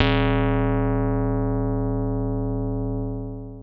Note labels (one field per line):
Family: keyboard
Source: electronic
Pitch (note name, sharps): D#1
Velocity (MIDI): 127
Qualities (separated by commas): distorted, long release